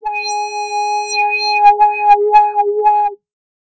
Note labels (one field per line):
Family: bass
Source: synthesizer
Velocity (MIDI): 75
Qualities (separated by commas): distorted, non-linear envelope